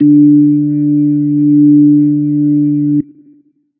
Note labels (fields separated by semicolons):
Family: organ; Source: electronic; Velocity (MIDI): 100; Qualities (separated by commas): dark